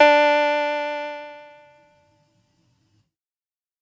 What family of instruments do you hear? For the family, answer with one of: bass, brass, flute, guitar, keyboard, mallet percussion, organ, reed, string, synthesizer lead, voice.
keyboard